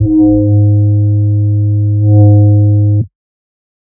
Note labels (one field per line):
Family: bass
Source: synthesizer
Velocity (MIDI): 127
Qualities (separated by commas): dark